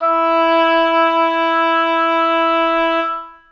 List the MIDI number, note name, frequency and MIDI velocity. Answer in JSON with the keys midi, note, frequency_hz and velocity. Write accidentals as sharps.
{"midi": 64, "note": "E4", "frequency_hz": 329.6, "velocity": 75}